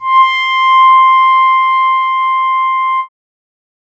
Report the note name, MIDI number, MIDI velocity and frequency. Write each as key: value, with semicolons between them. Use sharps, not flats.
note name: C6; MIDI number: 84; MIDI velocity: 25; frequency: 1047 Hz